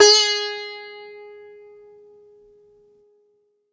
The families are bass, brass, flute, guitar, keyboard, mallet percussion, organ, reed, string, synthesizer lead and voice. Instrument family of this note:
guitar